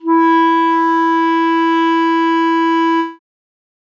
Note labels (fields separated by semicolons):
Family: reed; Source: acoustic; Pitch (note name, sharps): E4; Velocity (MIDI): 127; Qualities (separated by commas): dark